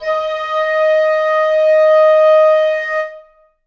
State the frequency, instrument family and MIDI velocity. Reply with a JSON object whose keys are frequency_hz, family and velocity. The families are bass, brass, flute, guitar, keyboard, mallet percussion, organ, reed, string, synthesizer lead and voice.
{"frequency_hz": 622.3, "family": "reed", "velocity": 25}